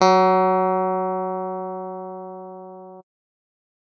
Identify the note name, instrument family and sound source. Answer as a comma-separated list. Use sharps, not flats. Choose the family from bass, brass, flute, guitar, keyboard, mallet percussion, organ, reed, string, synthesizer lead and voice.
F#3, keyboard, electronic